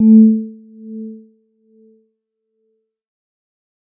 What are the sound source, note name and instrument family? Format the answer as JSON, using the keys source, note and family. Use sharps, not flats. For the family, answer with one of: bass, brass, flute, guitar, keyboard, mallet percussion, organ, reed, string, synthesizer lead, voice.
{"source": "electronic", "note": "A3", "family": "mallet percussion"}